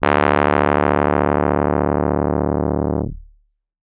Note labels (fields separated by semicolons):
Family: keyboard; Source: electronic; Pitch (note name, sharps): D1; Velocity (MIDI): 127; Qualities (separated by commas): distorted